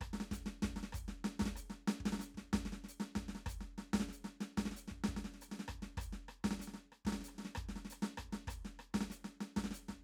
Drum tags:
maracatu
beat
96 BPM
4/4
hi-hat pedal, snare, cross-stick, kick

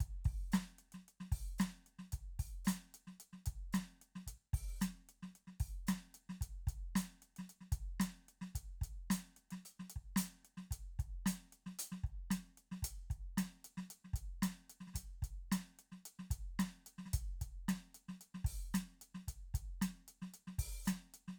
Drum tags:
funk
beat
112 BPM
4/4
closed hi-hat, open hi-hat, hi-hat pedal, snare, kick

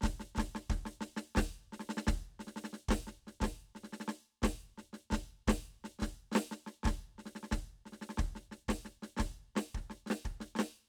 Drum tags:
march
beat
176 BPM
4/4
snare, kick

